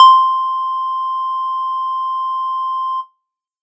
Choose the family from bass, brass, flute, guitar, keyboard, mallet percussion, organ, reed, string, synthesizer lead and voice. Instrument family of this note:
bass